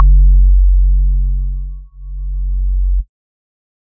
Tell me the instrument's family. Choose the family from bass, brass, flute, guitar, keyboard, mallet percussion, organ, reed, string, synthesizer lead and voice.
organ